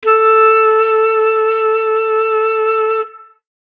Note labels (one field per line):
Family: reed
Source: acoustic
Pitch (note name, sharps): A4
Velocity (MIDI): 25